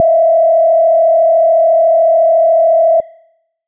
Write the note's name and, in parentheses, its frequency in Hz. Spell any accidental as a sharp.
E5 (659.3 Hz)